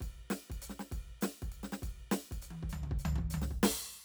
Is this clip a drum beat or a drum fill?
beat